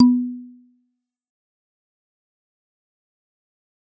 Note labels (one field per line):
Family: mallet percussion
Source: acoustic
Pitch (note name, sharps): B3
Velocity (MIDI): 75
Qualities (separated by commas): dark, fast decay, percussive